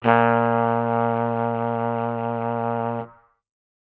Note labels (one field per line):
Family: brass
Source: acoustic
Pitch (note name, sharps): A#2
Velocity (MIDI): 25